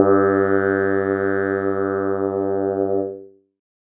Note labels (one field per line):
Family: keyboard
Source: electronic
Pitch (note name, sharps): G2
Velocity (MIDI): 50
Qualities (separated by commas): distorted, multiphonic